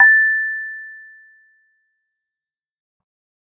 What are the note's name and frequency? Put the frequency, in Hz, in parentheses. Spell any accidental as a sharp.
A6 (1760 Hz)